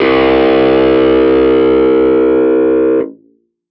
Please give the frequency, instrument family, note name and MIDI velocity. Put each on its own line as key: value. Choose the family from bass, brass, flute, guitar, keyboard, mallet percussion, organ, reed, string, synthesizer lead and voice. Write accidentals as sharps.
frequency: 65.41 Hz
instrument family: keyboard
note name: C2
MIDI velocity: 127